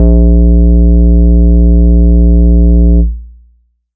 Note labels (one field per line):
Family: bass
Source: synthesizer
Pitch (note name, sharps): A#1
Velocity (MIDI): 50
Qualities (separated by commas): long release